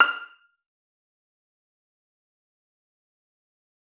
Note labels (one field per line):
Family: string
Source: acoustic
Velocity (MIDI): 127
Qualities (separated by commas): fast decay, percussive, reverb